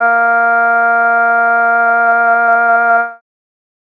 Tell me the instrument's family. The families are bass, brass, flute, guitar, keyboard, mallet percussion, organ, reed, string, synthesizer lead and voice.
voice